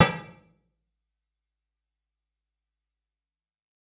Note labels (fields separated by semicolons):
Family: guitar; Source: electronic; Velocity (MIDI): 25; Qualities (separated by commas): fast decay, percussive, reverb